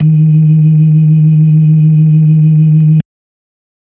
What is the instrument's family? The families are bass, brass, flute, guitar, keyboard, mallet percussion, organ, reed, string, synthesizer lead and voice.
organ